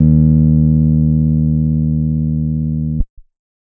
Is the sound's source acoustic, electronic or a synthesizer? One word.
electronic